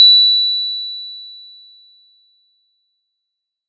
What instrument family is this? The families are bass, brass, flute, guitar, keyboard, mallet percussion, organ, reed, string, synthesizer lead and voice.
mallet percussion